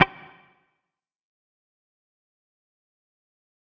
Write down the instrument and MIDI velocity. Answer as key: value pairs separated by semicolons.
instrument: electronic guitar; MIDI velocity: 50